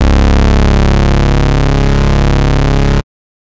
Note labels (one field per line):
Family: bass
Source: synthesizer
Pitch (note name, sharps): C#1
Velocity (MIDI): 25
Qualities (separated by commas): bright, distorted